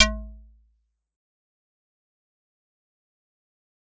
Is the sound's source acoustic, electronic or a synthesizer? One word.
acoustic